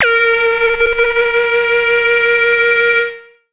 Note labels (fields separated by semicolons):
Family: synthesizer lead; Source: synthesizer; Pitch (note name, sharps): A#4; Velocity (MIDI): 75; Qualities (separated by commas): distorted, multiphonic, non-linear envelope